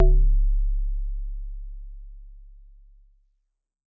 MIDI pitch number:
25